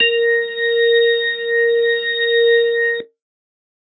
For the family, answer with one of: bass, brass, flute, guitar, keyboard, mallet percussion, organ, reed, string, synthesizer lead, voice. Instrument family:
organ